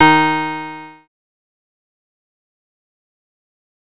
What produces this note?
synthesizer bass